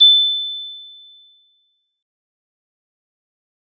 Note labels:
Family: mallet percussion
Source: acoustic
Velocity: 50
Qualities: bright, fast decay

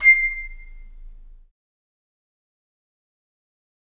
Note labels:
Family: flute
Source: acoustic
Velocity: 25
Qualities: fast decay, reverb

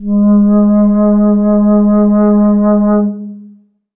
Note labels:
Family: flute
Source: acoustic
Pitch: G#3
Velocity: 50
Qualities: long release, reverb

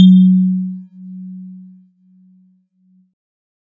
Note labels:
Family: keyboard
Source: synthesizer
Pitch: F#3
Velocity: 100

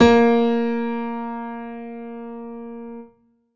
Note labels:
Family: keyboard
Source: acoustic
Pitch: A#3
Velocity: 127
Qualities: reverb

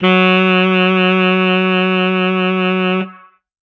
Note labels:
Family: reed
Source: acoustic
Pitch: F#3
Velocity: 75

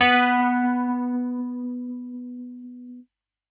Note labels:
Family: keyboard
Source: electronic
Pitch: B3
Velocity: 127

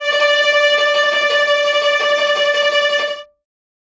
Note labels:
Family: string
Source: acoustic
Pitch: D5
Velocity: 127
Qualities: bright, non-linear envelope, reverb

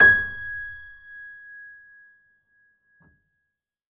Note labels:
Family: keyboard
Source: acoustic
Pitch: G#6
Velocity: 25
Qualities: reverb

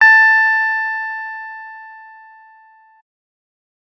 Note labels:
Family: keyboard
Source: electronic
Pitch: A5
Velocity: 75

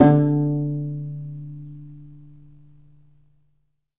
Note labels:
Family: guitar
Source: acoustic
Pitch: D3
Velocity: 100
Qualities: reverb

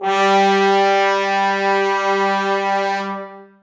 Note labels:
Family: brass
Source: acoustic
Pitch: G3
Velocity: 127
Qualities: bright, long release, reverb

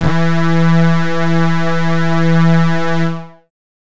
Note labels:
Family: bass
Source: synthesizer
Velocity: 100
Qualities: bright, distorted

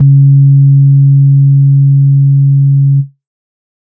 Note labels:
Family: organ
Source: electronic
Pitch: C#3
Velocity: 50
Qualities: dark

